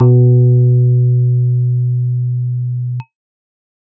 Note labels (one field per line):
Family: keyboard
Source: electronic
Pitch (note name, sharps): B2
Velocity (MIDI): 25